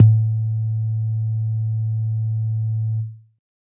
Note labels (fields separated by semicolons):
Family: keyboard; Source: electronic; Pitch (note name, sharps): A2; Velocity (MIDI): 127; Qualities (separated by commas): dark